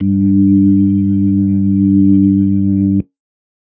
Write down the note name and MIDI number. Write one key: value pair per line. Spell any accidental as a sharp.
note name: G2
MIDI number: 43